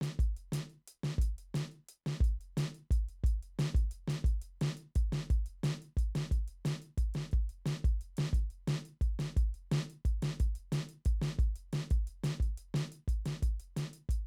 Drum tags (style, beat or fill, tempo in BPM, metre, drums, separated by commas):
chacarera, beat, 118 BPM, 4/4, closed hi-hat, snare, kick